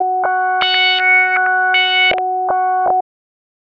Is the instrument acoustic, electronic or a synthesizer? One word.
synthesizer